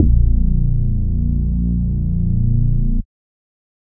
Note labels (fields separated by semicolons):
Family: bass; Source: synthesizer; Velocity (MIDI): 50